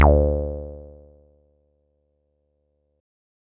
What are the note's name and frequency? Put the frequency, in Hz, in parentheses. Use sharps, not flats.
D2 (73.42 Hz)